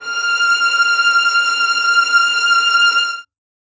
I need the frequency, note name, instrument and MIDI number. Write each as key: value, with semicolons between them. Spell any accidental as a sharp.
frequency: 1397 Hz; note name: F6; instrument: acoustic string instrument; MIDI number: 89